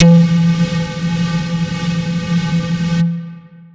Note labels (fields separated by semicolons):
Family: flute; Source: acoustic; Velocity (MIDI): 127; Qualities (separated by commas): distorted, long release